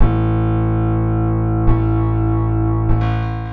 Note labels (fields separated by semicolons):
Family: guitar; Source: acoustic; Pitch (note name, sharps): A1; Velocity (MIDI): 100; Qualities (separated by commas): reverb